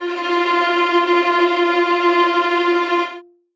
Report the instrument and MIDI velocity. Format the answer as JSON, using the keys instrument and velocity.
{"instrument": "acoustic string instrument", "velocity": 75}